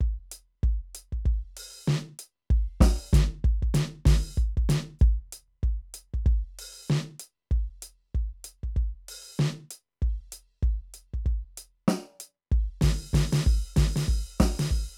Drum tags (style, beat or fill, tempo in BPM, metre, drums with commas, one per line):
funk
beat
96 BPM
4/4
crash, ride, closed hi-hat, open hi-hat, hi-hat pedal, snare, kick